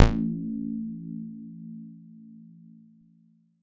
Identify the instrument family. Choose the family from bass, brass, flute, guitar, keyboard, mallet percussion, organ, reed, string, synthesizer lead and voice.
guitar